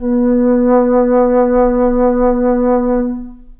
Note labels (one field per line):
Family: flute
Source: acoustic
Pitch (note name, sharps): B3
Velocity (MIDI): 25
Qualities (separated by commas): long release, reverb